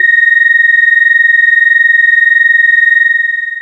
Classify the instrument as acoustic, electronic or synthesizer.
synthesizer